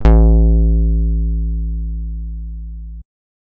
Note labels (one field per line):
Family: guitar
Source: electronic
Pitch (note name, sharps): A1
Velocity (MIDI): 75